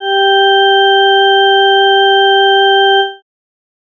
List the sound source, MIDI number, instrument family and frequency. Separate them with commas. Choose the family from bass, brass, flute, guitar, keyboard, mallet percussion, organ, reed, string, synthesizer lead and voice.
electronic, 67, organ, 392 Hz